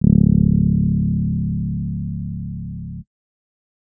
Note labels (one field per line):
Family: keyboard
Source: electronic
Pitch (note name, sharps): C#1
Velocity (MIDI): 25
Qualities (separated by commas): dark